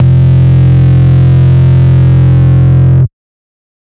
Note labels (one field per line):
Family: bass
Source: synthesizer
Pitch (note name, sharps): F1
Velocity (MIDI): 100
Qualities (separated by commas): bright, distorted, multiphonic